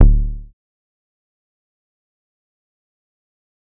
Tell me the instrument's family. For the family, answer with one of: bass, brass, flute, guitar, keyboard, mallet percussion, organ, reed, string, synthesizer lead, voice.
bass